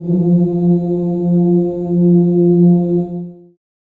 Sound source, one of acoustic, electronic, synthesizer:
acoustic